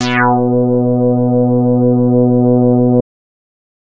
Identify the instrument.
synthesizer bass